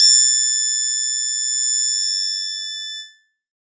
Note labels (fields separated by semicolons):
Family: keyboard; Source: electronic; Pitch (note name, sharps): A6; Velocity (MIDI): 100; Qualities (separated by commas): multiphonic